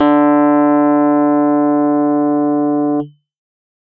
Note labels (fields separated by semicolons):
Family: keyboard; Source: electronic; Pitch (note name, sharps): D3; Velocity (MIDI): 127; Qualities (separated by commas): distorted